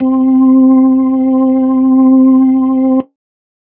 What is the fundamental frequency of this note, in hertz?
261.6 Hz